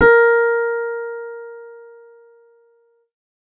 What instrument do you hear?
synthesizer keyboard